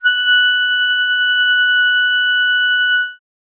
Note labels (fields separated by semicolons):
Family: reed; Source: acoustic; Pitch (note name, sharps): F#6; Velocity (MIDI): 100